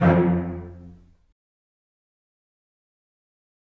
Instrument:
acoustic string instrument